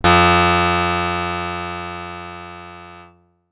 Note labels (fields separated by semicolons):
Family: guitar; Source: acoustic; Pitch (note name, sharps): F2; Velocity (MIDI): 100; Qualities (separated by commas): bright, distorted